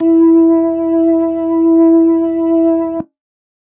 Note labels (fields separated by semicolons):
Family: organ; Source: electronic; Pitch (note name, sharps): E4; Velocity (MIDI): 75